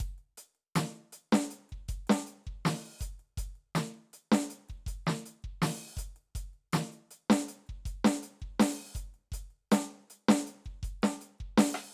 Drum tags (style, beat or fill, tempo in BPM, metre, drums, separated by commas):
funk, beat, 80 BPM, 4/4, closed hi-hat, open hi-hat, hi-hat pedal, snare, cross-stick, kick